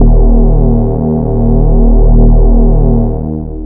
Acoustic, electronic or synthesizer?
synthesizer